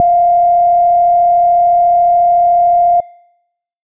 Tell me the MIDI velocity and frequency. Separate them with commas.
127, 698.5 Hz